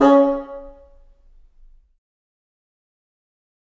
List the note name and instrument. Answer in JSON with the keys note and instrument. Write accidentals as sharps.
{"note": "C#4", "instrument": "acoustic reed instrument"}